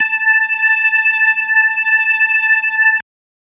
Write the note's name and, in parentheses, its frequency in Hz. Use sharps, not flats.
A5 (880 Hz)